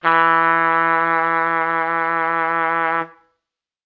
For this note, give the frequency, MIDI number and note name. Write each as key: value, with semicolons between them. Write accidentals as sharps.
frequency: 164.8 Hz; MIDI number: 52; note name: E3